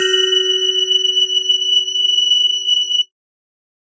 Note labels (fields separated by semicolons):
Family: mallet percussion; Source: electronic; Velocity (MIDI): 100